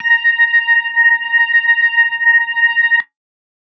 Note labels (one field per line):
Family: organ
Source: electronic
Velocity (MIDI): 100